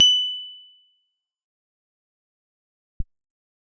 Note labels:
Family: guitar; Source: electronic; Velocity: 25; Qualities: bright, fast decay, percussive

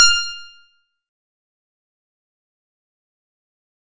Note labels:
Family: guitar; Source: acoustic; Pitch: F6; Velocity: 50; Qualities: bright, distorted, fast decay, percussive

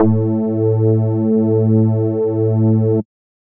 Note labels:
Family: bass; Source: synthesizer; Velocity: 75

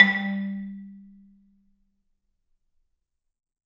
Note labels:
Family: mallet percussion; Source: acoustic; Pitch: G3; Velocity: 127; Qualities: reverb

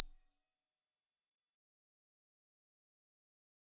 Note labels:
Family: mallet percussion; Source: acoustic; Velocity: 75; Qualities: bright, fast decay

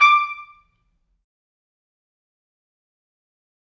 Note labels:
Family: brass; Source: acoustic; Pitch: D6; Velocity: 25; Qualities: fast decay, percussive, reverb

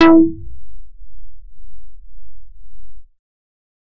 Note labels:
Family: bass; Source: synthesizer; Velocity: 100; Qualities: distorted

